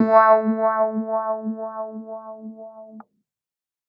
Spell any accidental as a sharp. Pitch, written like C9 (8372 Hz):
A3 (220 Hz)